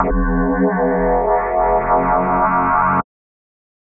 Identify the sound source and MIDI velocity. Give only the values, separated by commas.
electronic, 127